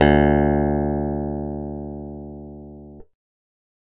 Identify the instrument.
electronic keyboard